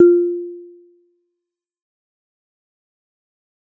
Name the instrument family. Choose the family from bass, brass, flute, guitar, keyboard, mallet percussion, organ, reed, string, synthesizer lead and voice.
mallet percussion